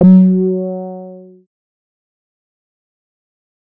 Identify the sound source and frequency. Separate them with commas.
synthesizer, 185 Hz